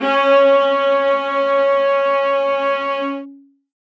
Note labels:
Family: string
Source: acoustic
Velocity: 127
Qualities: reverb

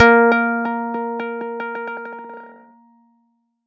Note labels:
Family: guitar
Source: electronic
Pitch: A#3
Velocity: 127

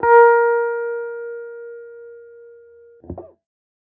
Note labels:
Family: guitar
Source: electronic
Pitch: A#4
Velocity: 75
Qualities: non-linear envelope

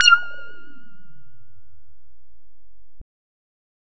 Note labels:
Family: bass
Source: synthesizer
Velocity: 75

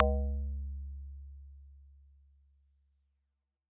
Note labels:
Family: guitar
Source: synthesizer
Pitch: C#2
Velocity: 127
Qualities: dark

